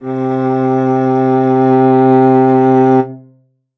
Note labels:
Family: string; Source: acoustic; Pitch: C3; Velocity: 25; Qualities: reverb

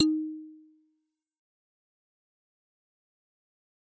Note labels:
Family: mallet percussion; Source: acoustic; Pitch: D#4; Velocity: 75; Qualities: fast decay, percussive

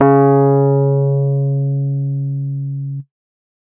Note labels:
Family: keyboard; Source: electronic; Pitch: C#3; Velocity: 50

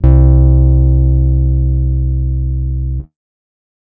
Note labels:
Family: guitar; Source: acoustic; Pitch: C2; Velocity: 50; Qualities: dark

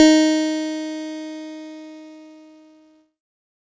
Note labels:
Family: keyboard; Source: electronic; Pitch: D#4; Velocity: 25; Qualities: bright, distorted

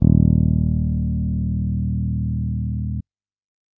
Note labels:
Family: bass; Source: electronic; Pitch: D#1; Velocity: 75

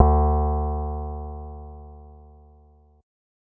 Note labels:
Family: bass; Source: synthesizer; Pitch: D2; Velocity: 75

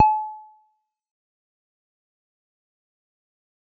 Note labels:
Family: bass; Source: synthesizer; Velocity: 127; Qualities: fast decay, percussive

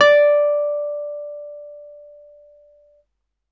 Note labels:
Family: keyboard; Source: electronic; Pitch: D5; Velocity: 127

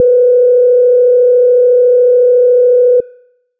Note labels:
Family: bass; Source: synthesizer; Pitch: B4; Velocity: 75; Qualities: dark

